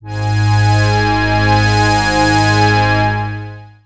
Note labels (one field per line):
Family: synthesizer lead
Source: synthesizer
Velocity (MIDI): 127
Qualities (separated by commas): bright, long release, non-linear envelope